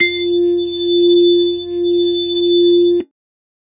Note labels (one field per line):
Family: organ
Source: electronic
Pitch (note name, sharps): F4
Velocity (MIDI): 25